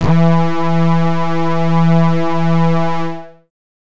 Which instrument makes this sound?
synthesizer bass